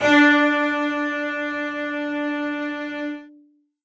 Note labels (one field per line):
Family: string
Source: acoustic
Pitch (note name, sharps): D4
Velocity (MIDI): 127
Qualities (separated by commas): reverb